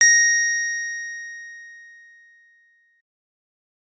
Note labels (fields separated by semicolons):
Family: keyboard; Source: electronic; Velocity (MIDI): 100; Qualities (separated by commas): bright